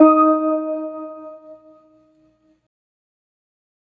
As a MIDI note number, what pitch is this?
63